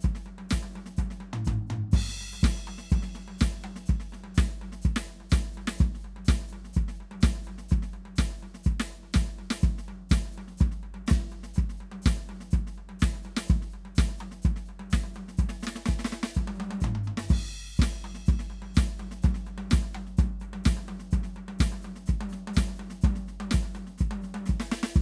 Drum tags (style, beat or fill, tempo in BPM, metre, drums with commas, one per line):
prog rock
beat
125 BPM
4/4
crash, hi-hat pedal, snare, high tom, floor tom, kick